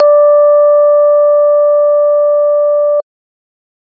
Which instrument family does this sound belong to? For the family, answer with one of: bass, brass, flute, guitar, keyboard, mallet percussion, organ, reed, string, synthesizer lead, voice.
organ